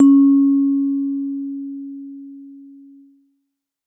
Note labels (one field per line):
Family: mallet percussion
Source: acoustic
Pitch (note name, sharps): C#4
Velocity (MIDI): 75